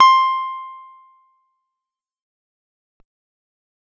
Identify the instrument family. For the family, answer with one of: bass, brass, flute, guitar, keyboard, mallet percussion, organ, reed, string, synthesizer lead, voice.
guitar